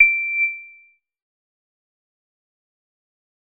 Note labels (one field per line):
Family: bass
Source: synthesizer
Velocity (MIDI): 75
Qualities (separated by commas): distorted, fast decay